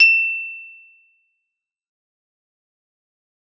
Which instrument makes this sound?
acoustic guitar